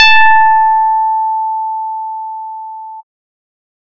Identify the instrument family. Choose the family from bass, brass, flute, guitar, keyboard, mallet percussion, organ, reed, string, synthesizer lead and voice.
bass